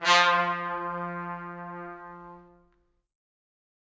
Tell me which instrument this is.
acoustic brass instrument